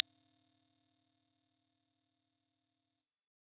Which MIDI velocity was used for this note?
100